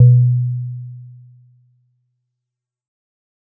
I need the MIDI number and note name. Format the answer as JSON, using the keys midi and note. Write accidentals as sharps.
{"midi": 47, "note": "B2"}